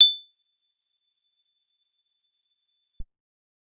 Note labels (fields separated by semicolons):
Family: guitar; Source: acoustic; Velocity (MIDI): 100; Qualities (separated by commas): bright, percussive